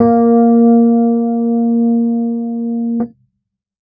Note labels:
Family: keyboard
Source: electronic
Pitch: A#3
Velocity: 75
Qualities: dark

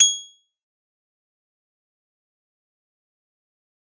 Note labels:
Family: mallet percussion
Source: acoustic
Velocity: 50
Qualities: bright, fast decay, percussive

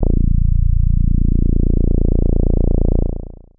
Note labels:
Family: bass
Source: synthesizer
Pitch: A#0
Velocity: 25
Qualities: distorted, long release

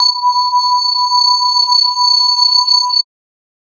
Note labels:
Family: mallet percussion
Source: electronic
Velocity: 50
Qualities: multiphonic, non-linear envelope

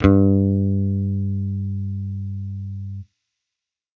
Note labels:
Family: bass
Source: electronic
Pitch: G2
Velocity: 25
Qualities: distorted

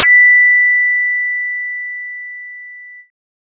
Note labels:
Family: bass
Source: synthesizer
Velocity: 127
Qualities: bright

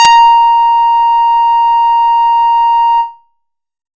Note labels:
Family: bass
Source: synthesizer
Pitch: A#5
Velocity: 127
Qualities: distorted, tempo-synced

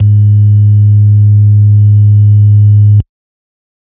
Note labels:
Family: organ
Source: electronic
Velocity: 25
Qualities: dark

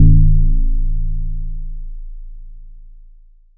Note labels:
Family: mallet percussion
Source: electronic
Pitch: A0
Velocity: 75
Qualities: multiphonic

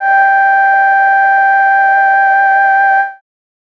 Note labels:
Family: voice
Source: synthesizer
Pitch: G5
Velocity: 50

